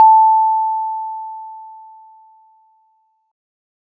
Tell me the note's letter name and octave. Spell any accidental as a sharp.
A5